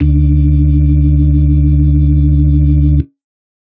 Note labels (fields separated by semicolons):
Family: organ; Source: electronic; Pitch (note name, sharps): D2; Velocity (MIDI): 127; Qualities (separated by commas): dark